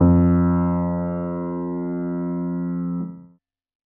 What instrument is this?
acoustic keyboard